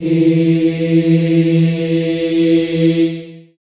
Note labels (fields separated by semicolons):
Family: voice; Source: acoustic; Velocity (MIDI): 100; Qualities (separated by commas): long release, reverb